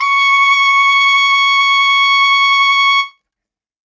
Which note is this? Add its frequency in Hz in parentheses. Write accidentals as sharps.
C#6 (1109 Hz)